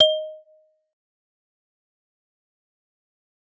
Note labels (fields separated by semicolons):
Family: mallet percussion; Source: acoustic; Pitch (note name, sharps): D#5; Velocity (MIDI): 75; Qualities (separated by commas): fast decay, percussive